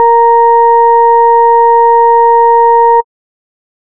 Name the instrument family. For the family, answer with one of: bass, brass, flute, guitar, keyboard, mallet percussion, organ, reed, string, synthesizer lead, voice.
bass